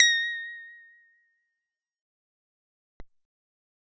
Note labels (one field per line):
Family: bass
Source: synthesizer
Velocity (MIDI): 127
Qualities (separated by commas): bright, fast decay